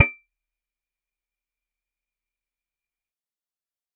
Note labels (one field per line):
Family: guitar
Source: acoustic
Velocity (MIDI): 50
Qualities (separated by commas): fast decay, percussive